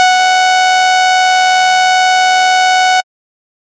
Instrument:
synthesizer bass